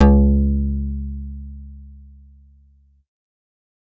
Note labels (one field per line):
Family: bass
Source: synthesizer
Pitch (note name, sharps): C#2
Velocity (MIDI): 127